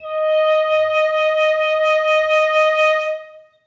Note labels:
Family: flute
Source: acoustic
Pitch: D#5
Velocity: 75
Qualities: reverb

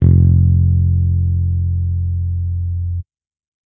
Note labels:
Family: bass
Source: electronic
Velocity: 100

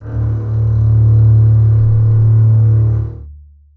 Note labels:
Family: string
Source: acoustic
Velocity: 127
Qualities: long release, reverb

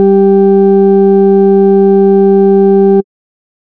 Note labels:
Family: bass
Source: synthesizer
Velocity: 50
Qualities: distorted

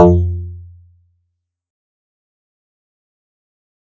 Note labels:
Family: guitar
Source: synthesizer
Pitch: F2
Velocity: 127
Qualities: dark, fast decay, percussive

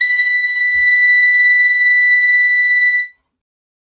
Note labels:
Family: reed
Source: acoustic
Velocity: 25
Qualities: reverb

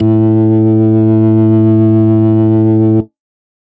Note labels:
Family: organ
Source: electronic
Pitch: A2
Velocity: 25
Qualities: distorted

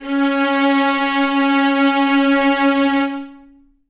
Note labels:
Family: string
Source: acoustic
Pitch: C#4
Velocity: 75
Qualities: long release, reverb

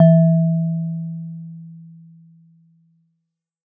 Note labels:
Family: mallet percussion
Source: acoustic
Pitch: E3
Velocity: 127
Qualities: dark

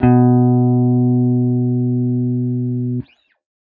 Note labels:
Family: guitar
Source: electronic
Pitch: B2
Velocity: 75

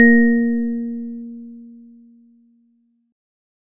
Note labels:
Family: organ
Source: electronic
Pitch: A#3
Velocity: 25

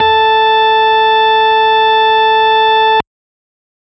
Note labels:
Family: organ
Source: electronic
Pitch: A4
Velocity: 25

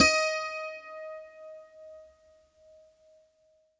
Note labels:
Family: guitar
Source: acoustic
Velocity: 50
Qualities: bright, reverb

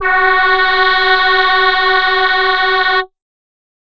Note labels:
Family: voice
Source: synthesizer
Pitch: F#4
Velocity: 75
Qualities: multiphonic

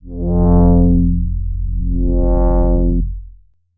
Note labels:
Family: bass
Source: synthesizer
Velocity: 50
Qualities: distorted, tempo-synced

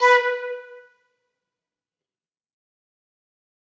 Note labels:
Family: flute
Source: acoustic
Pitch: B4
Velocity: 127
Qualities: fast decay, reverb

